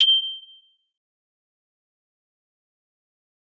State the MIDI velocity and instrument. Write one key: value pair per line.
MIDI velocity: 50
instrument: acoustic mallet percussion instrument